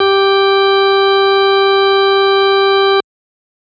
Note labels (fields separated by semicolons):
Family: organ; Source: electronic; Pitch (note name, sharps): G4; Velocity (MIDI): 50